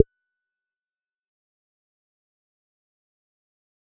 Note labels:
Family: bass; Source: synthesizer; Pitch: F#6; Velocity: 25; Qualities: fast decay, percussive

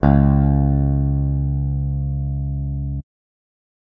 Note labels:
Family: guitar; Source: electronic; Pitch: C#2; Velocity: 100

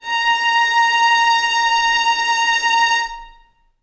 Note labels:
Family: string; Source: acoustic; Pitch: A#5; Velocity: 25; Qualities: reverb

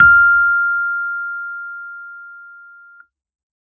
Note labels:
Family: keyboard; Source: electronic; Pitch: F6; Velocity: 75

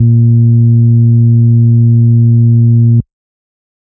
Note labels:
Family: organ; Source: electronic; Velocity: 127; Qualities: distorted

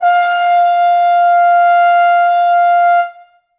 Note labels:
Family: brass; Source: acoustic; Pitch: F5; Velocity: 127; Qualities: reverb

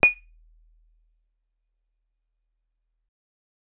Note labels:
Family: guitar; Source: acoustic; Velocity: 25; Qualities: percussive

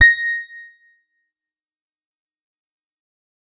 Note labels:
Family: guitar; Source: electronic; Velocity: 50; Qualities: distorted, fast decay, percussive

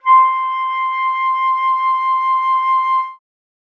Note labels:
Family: flute; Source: acoustic; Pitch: C6; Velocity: 25

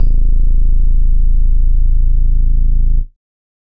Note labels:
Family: bass; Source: synthesizer; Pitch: A0; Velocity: 25; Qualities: distorted, multiphonic, tempo-synced

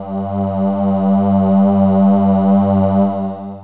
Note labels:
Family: voice; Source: synthesizer; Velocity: 127; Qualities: distorted, long release

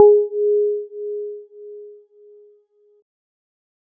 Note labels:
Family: keyboard; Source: electronic; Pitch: G#4; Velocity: 25; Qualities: dark

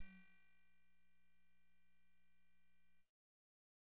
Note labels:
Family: bass; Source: synthesizer; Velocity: 50; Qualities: bright, distorted

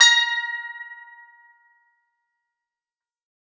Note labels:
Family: guitar; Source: acoustic; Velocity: 25; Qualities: bright, fast decay

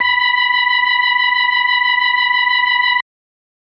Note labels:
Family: organ; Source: electronic; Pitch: B5; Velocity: 127

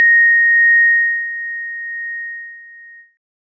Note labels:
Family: keyboard; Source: electronic; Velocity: 100; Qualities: multiphonic

